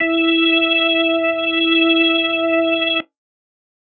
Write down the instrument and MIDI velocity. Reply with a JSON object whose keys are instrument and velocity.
{"instrument": "electronic organ", "velocity": 50}